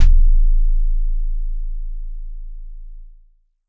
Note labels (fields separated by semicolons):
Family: bass; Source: synthesizer; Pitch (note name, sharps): A0; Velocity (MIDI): 25; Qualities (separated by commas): distorted